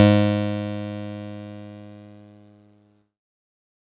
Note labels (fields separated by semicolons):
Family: keyboard; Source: electronic; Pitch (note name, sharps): G#2; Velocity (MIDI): 75; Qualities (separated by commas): bright, distorted